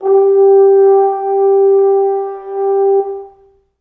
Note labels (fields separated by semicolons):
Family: brass; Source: acoustic; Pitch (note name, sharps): G4; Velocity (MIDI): 25; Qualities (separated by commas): reverb